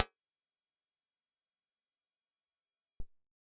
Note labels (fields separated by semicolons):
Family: keyboard; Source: electronic; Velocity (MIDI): 127; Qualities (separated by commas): fast decay, percussive